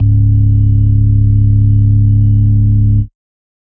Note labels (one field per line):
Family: organ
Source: electronic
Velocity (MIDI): 127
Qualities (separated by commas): dark